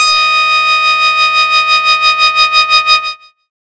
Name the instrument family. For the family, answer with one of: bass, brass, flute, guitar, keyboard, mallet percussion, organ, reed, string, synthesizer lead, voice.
bass